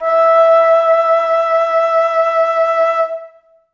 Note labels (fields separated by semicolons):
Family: flute; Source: acoustic; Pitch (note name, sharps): E5; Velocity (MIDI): 127; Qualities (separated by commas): reverb